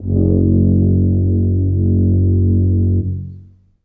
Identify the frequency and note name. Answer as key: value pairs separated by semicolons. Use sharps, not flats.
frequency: 46.25 Hz; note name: F#1